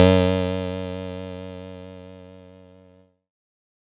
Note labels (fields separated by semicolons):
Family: keyboard; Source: electronic; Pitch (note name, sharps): F#2; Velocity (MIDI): 100; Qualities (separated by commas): bright